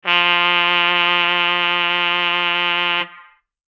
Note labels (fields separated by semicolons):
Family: brass; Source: acoustic; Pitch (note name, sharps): F3; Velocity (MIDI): 100; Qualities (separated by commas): distorted